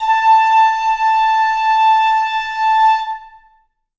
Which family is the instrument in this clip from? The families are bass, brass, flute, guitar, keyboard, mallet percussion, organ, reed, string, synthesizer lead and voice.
reed